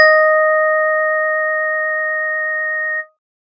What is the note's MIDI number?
75